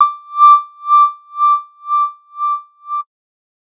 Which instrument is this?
synthesizer bass